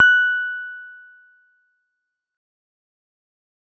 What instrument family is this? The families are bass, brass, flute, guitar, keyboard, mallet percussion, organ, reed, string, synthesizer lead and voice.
keyboard